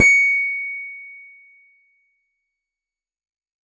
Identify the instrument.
electronic keyboard